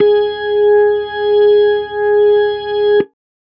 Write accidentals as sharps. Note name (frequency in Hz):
G#4 (415.3 Hz)